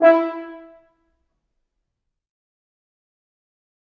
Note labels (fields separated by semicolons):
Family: brass; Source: acoustic; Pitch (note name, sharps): E4; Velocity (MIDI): 100; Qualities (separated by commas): fast decay, percussive, reverb